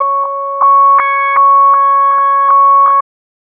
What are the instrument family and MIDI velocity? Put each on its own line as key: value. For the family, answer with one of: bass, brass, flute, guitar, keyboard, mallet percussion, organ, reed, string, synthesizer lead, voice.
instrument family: bass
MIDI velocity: 50